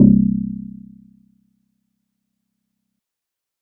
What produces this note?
synthesizer guitar